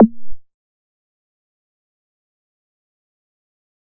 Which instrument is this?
synthesizer bass